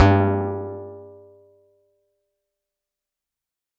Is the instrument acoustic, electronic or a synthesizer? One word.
electronic